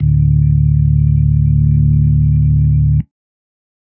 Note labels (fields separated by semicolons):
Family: organ; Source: electronic; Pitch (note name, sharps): D1; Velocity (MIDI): 127; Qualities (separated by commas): dark